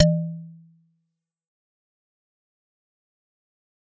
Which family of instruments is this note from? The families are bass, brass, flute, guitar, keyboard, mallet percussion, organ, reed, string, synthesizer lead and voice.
mallet percussion